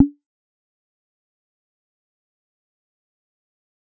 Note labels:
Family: bass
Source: synthesizer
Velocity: 127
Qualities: fast decay, percussive

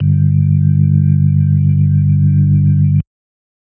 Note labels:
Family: organ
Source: electronic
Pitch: G1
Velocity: 75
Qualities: dark

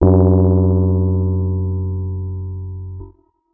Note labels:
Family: keyboard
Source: electronic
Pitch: F#2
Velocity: 25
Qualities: dark, distorted

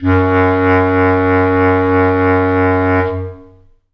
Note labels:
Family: reed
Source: acoustic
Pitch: F#2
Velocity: 25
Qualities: long release, reverb

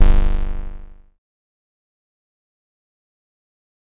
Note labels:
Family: bass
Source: synthesizer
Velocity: 25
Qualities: bright, distorted, fast decay

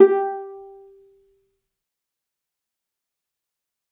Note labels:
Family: string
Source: acoustic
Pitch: G4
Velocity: 75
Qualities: dark, fast decay, percussive, reverb

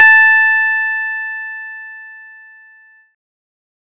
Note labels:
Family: bass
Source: synthesizer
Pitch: A5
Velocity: 100

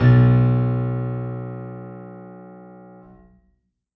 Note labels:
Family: keyboard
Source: acoustic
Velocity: 127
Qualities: reverb

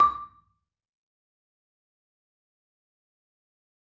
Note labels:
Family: mallet percussion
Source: acoustic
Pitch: D6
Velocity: 100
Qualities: fast decay, percussive, reverb

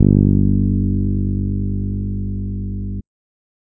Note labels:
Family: bass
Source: electronic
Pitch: G1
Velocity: 75

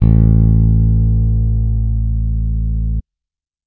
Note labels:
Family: bass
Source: electronic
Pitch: A1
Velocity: 75

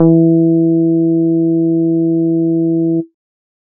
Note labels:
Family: bass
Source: synthesizer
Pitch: E3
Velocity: 25

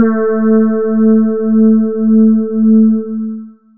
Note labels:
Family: voice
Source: synthesizer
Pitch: A3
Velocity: 75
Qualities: dark, long release

